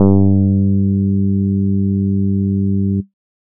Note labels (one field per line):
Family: bass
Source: synthesizer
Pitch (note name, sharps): G2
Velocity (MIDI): 100